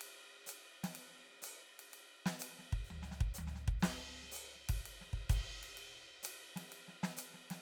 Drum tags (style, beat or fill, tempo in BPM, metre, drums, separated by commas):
jazz, beat, 125 BPM, 4/4, ride, hi-hat pedal, snare, floor tom, kick